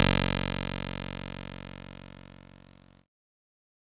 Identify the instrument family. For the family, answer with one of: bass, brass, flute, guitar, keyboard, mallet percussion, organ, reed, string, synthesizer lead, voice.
keyboard